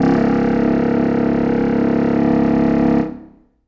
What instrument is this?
acoustic reed instrument